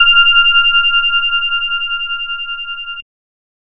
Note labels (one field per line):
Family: bass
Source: synthesizer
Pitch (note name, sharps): F6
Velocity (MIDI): 25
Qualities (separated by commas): bright, distorted, multiphonic